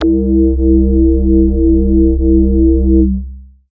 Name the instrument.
synthesizer bass